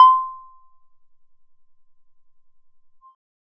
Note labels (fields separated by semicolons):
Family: bass; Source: synthesizer; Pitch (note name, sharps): C6; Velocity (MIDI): 50; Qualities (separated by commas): percussive